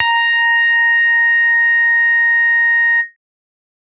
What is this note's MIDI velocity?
127